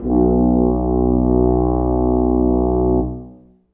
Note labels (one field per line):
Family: brass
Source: acoustic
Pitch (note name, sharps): B1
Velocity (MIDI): 50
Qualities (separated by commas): dark, reverb